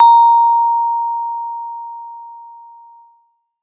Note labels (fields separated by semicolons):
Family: mallet percussion; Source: acoustic; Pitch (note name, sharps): A#5; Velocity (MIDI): 100